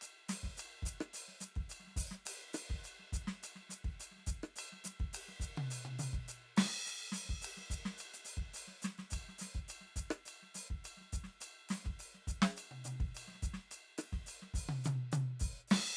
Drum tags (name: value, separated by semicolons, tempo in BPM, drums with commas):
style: Afro-Cuban; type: beat; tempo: 105 BPM; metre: 4/4; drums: crash, ride, ride bell, closed hi-hat, open hi-hat, hi-hat pedal, snare, cross-stick, high tom, kick